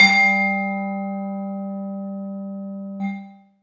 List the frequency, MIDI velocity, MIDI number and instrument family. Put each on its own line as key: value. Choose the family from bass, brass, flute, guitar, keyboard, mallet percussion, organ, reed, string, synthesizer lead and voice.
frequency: 196 Hz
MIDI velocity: 127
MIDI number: 55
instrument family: mallet percussion